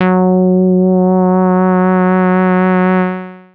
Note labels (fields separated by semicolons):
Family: bass; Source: synthesizer; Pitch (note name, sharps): F#3; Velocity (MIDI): 100; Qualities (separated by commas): distorted, long release